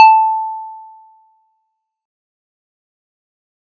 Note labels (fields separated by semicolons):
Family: mallet percussion; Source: acoustic; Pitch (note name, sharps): A5; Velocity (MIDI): 75; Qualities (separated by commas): fast decay